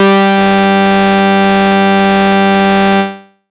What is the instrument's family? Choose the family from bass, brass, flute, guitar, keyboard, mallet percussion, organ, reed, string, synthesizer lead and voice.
bass